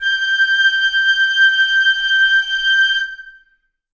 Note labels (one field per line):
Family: reed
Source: acoustic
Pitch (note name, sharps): G6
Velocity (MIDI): 50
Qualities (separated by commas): reverb